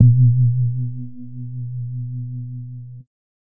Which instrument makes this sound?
synthesizer bass